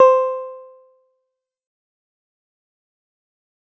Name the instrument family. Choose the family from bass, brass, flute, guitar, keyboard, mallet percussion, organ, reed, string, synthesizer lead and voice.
guitar